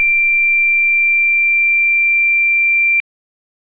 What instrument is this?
electronic organ